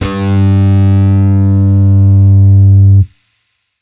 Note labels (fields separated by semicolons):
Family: bass; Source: electronic; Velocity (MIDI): 50; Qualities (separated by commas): bright, distorted